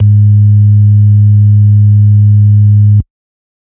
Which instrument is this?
electronic organ